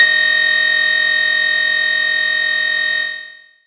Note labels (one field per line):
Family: bass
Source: synthesizer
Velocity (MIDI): 25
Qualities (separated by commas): bright, distorted, long release